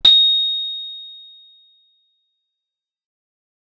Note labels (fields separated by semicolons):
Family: guitar; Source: acoustic; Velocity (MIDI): 127; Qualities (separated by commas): bright, distorted, fast decay